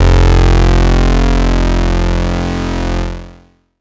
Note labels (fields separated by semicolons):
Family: bass; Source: synthesizer; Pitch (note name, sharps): F1; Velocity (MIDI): 25; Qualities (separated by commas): bright, distorted, long release